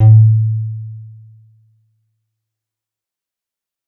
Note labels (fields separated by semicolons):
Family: guitar; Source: electronic; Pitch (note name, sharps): A2; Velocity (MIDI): 50; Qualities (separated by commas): dark, fast decay, reverb